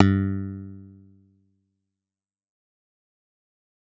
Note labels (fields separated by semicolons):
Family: bass; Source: synthesizer; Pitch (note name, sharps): G2; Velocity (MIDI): 100; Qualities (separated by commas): fast decay